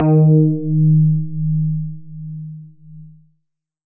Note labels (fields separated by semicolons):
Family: synthesizer lead; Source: synthesizer; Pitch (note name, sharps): D#3; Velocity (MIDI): 25